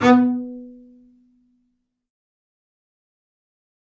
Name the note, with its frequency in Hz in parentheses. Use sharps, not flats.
B3 (246.9 Hz)